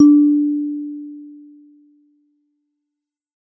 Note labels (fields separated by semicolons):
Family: mallet percussion; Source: acoustic; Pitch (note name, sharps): D4; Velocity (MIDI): 50